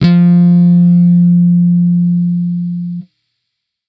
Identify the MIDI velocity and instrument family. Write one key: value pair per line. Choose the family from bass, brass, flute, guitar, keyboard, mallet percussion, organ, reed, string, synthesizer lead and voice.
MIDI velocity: 50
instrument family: bass